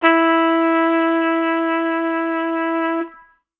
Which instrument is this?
acoustic brass instrument